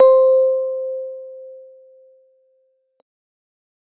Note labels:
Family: keyboard; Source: electronic; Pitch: C5; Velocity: 50

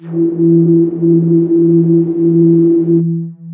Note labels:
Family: voice; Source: synthesizer; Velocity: 25; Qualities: distorted, long release

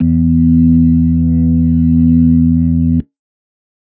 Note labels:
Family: organ; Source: electronic; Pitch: E2; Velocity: 127; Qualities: dark

